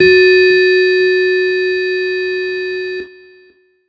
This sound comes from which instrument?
electronic keyboard